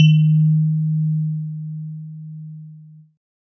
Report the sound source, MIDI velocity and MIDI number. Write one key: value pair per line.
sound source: electronic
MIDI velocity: 100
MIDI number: 51